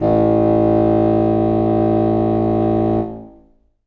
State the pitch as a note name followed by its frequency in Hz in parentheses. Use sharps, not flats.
A1 (55 Hz)